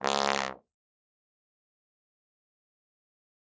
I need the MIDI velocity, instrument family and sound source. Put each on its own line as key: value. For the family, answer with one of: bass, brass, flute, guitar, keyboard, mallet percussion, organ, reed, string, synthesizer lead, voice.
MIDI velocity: 25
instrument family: brass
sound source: acoustic